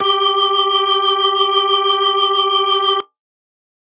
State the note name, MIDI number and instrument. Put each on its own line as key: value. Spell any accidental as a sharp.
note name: G4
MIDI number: 67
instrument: electronic organ